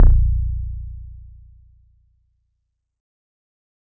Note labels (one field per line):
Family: keyboard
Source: electronic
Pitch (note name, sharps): A#0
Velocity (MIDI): 127